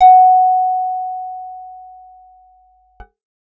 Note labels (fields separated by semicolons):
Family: guitar; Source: acoustic; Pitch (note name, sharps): F#5; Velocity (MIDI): 100